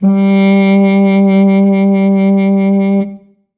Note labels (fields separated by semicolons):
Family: brass; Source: acoustic; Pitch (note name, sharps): G3; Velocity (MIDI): 75